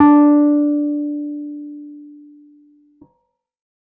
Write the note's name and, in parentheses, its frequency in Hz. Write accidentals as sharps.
D4 (293.7 Hz)